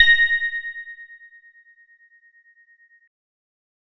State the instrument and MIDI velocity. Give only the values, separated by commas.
electronic keyboard, 127